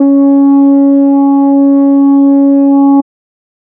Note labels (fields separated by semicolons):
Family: organ; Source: electronic; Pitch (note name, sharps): C#4; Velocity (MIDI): 100; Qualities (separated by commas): dark